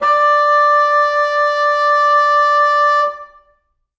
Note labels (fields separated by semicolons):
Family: reed; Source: acoustic; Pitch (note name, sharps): D5; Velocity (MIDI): 127; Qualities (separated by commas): reverb